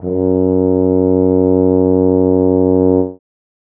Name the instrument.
acoustic brass instrument